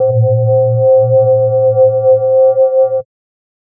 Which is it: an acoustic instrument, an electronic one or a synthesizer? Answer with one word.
synthesizer